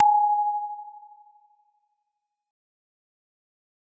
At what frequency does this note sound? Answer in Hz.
830.6 Hz